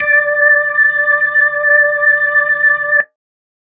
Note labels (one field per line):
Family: organ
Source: electronic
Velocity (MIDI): 127